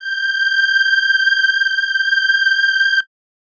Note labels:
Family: reed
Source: acoustic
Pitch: G6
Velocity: 75

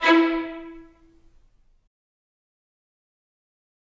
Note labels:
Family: string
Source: acoustic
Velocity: 50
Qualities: fast decay, reverb

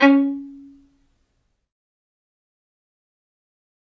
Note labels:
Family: string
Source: acoustic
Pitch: C#4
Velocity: 50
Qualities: fast decay, percussive, reverb

